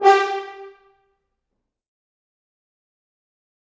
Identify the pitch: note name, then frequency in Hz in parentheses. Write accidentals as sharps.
G4 (392 Hz)